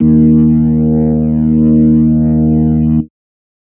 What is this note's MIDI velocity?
25